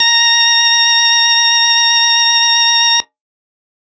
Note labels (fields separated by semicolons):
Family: organ; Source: electronic; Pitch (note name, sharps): A#5; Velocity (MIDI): 50; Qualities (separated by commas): bright